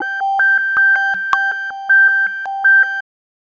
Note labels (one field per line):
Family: bass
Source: synthesizer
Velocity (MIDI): 75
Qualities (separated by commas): tempo-synced